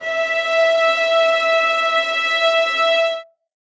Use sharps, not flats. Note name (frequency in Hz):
E5 (659.3 Hz)